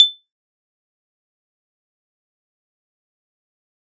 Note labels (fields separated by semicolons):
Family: keyboard; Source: electronic; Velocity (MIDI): 25; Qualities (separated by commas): fast decay, percussive